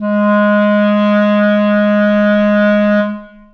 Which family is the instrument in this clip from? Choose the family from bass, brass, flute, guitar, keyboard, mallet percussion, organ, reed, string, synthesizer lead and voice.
reed